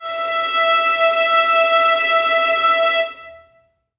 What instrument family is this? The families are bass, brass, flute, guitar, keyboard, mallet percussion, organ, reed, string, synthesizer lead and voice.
string